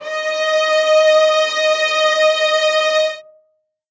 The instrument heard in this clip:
acoustic string instrument